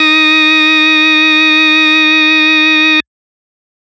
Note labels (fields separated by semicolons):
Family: organ; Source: electronic; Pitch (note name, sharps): D#4; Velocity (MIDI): 100; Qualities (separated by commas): distorted